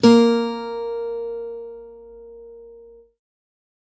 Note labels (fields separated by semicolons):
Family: guitar; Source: acoustic; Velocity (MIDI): 100; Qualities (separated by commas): reverb